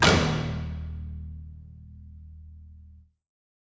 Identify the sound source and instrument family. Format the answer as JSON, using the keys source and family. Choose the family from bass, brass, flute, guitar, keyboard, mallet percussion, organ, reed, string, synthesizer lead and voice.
{"source": "acoustic", "family": "string"}